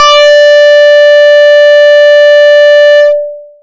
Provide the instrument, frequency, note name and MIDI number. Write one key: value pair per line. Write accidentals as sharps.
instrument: synthesizer bass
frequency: 587.3 Hz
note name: D5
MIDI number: 74